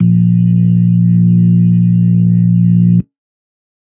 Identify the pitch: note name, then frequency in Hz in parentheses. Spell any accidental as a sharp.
A#1 (58.27 Hz)